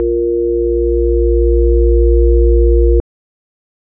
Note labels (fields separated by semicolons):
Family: organ; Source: electronic; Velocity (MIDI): 127